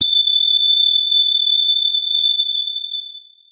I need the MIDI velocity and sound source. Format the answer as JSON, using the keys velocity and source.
{"velocity": 25, "source": "electronic"}